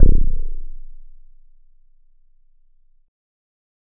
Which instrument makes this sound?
electronic keyboard